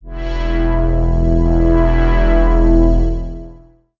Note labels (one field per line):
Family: synthesizer lead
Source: synthesizer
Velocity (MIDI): 75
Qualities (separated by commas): bright, long release, non-linear envelope